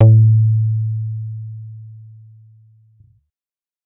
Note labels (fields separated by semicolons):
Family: bass; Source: synthesizer; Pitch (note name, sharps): A2; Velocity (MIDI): 100; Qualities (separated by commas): dark